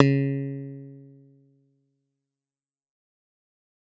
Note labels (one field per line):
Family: bass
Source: synthesizer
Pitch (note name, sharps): C#3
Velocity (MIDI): 50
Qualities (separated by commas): fast decay